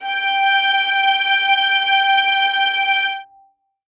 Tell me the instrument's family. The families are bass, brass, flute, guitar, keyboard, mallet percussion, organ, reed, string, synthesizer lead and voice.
string